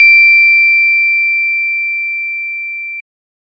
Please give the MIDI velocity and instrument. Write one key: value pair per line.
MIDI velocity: 75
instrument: electronic organ